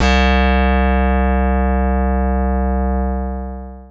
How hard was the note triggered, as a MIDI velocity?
127